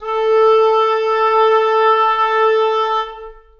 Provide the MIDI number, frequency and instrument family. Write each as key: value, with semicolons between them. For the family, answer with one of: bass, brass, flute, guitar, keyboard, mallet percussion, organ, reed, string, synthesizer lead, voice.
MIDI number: 69; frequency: 440 Hz; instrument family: reed